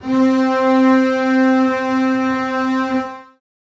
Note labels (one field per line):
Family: string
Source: acoustic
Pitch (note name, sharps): C4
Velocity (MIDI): 100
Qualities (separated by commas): reverb